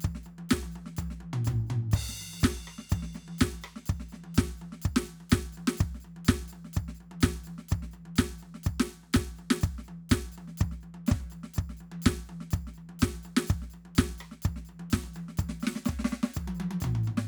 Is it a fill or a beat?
beat